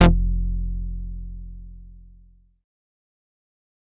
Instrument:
synthesizer bass